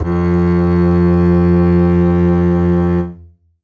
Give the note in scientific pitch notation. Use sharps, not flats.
F2